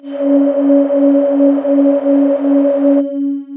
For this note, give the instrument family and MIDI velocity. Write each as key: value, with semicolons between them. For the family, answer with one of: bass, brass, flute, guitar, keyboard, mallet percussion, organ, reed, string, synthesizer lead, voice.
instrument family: voice; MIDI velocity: 100